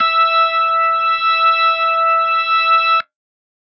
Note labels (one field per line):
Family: organ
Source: electronic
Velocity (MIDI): 100